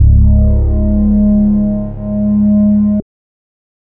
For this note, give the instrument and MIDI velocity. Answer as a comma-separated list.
synthesizer bass, 100